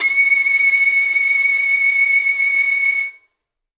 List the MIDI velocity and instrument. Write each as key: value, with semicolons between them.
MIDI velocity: 75; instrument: acoustic string instrument